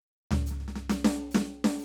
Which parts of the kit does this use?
hi-hat pedal, snare and floor tom